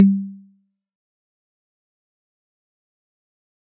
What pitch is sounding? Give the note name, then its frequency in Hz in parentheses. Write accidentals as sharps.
G3 (196 Hz)